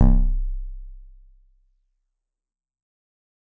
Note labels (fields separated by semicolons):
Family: guitar; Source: electronic; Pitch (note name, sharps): C1; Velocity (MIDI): 50; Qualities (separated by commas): dark, fast decay, reverb